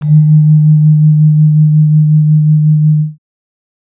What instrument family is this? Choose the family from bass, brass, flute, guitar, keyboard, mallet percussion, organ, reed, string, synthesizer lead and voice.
mallet percussion